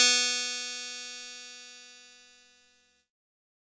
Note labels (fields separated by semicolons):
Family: keyboard; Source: electronic; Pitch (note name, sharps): B3; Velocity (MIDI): 50; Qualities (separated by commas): bright, distorted